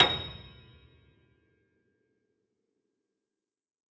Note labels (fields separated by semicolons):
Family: keyboard; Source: acoustic; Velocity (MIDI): 100; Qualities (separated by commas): fast decay, percussive, reverb